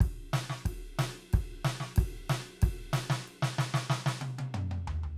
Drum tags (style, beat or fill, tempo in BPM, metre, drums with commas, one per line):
rock
beat
92 BPM
4/4
ride, snare, high tom, mid tom, floor tom, kick